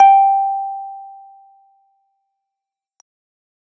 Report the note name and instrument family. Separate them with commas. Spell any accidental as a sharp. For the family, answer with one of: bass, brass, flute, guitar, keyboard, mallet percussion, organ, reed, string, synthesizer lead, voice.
G5, keyboard